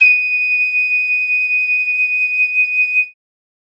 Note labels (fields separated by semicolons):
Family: flute; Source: acoustic; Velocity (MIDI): 100; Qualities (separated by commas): bright